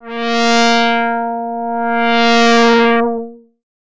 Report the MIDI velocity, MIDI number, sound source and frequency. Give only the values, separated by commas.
100, 58, synthesizer, 233.1 Hz